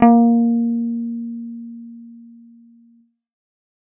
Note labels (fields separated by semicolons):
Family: bass; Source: synthesizer; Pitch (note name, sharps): A#3; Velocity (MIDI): 75; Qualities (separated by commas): dark